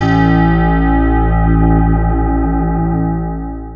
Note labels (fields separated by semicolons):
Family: guitar; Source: electronic; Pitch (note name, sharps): A1; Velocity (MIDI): 75; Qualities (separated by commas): long release, multiphonic, non-linear envelope